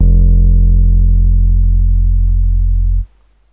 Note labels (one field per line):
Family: keyboard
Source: electronic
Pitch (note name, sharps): F1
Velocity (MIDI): 25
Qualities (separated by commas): dark